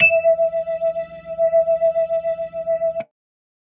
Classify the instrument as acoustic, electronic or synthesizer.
electronic